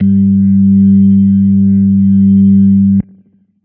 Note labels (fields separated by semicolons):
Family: organ; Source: electronic; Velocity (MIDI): 75; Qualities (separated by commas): dark